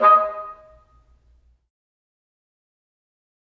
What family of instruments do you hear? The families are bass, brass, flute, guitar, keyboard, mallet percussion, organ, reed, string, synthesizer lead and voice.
reed